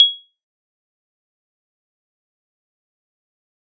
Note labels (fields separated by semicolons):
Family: keyboard; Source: electronic; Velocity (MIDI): 50; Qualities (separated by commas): bright, fast decay, percussive